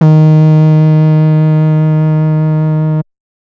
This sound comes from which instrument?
synthesizer bass